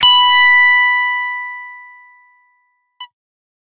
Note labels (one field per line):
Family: guitar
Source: electronic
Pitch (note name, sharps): B5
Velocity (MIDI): 100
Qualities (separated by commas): bright, distorted